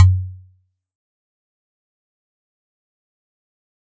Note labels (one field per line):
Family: mallet percussion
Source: acoustic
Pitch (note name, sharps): F#2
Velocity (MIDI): 100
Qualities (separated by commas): fast decay, percussive